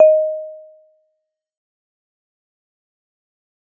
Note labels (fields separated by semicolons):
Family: mallet percussion; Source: acoustic; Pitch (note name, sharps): D#5; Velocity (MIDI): 50; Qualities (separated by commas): fast decay, percussive